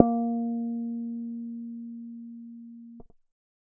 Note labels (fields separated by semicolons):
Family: bass; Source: synthesizer; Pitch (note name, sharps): A#3; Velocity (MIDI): 100; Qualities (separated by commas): dark, reverb